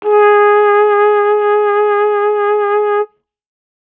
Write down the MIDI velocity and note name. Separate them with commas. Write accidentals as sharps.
25, G#4